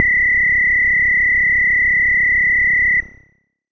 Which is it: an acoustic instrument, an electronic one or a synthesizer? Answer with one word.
synthesizer